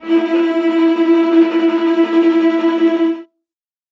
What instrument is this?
acoustic string instrument